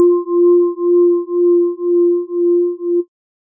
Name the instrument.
electronic organ